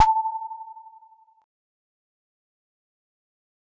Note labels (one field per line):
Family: mallet percussion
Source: acoustic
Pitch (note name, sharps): A5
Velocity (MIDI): 25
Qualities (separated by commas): fast decay